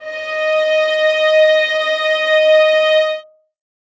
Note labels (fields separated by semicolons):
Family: string; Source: acoustic; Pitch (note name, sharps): D#5; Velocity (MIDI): 25; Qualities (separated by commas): reverb